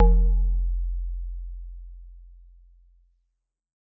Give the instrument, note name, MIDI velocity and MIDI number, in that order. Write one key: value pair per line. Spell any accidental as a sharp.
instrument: acoustic mallet percussion instrument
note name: F1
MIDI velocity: 100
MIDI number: 29